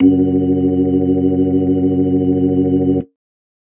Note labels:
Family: organ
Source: electronic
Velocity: 25

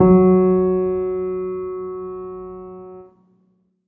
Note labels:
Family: keyboard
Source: acoustic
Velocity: 50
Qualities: reverb

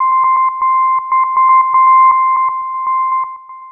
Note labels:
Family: synthesizer lead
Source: synthesizer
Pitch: C6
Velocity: 100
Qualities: long release, tempo-synced

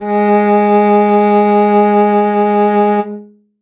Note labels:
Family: string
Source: acoustic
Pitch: G#3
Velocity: 25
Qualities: reverb

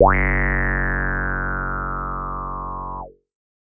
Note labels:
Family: bass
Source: synthesizer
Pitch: F#1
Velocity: 100

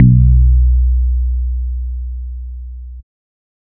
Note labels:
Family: bass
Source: synthesizer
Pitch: B1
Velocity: 75

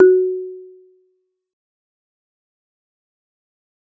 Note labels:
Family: mallet percussion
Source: acoustic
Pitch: F#4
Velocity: 75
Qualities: fast decay, percussive

